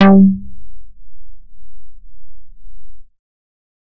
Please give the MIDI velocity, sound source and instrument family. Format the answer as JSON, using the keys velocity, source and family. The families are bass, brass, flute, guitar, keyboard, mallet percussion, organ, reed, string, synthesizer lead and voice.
{"velocity": 100, "source": "synthesizer", "family": "bass"}